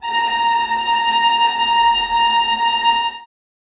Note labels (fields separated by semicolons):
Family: string; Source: acoustic; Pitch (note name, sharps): A#5; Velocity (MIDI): 25; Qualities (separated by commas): bright, non-linear envelope, reverb